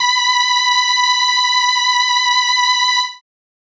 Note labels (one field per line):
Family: keyboard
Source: synthesizer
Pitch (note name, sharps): B5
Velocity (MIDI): 75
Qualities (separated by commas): bright